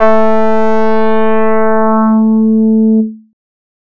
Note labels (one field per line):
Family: bass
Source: synthesizer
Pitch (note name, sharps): A3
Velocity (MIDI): 75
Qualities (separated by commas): distorted